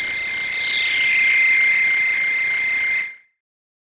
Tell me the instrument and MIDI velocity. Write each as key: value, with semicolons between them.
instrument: synthesizer bass; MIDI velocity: 50